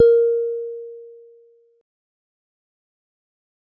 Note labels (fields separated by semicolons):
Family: guitar; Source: synthesizer; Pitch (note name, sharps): A#4; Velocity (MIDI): 25; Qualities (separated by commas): dark, fast decay